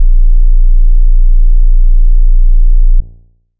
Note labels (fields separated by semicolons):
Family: bass; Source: synthesizer; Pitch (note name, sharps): A#0; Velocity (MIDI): 127; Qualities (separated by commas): dark